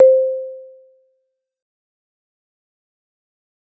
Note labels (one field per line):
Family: mallet percussion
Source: acoustic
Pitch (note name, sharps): C5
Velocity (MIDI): 75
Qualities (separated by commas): fast decay, percussive